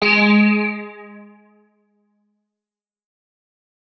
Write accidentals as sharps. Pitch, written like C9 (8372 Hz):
G#3 (207.7 Hz)